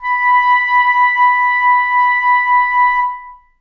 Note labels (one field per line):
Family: reed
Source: acoustic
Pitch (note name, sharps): B5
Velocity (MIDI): 75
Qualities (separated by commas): reverb